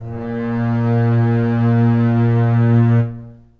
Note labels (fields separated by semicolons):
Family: string; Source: acoustic; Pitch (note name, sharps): A#2; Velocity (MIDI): 50; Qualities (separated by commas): reverb